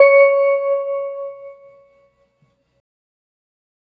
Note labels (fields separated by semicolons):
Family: organ; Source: electronic; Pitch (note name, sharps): C#5; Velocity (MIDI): 100